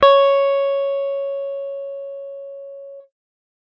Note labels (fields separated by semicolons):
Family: guitar; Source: electronic; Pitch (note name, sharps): C#5; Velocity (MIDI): 100